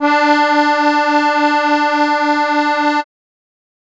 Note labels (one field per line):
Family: keyboard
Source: acoustic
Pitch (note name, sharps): D4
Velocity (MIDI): 100